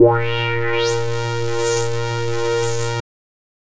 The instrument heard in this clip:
synthesizer bass